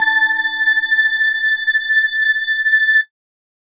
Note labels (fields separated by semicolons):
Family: mallet percussion; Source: electronic; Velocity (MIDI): 127